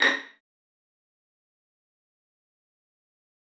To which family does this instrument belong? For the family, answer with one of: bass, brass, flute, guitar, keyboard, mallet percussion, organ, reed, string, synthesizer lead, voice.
string